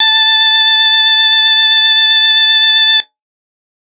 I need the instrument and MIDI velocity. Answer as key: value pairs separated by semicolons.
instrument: electronic organ; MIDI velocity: 75